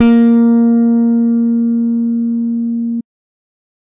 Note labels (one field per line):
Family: bass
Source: electronic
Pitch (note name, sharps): A#3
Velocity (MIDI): 50